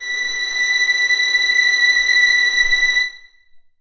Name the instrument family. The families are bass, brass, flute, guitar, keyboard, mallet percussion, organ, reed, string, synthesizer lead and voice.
string